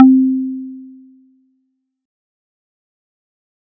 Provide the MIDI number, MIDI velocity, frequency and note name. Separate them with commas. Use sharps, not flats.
60, 25, 261.6 Hz, C4